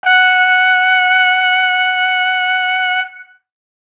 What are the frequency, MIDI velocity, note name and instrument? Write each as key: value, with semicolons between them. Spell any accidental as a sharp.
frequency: 740 Hz; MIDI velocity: 25; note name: F#5; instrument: acoustic brass instrument